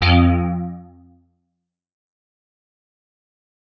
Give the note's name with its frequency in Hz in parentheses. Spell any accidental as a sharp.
F2 (87.31 Hz)